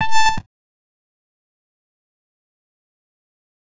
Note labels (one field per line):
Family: bass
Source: synthesizer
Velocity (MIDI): 127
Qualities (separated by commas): fast decay, percussive